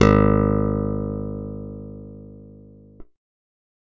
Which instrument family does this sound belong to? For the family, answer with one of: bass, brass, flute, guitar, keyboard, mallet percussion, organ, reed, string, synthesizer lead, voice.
keyboard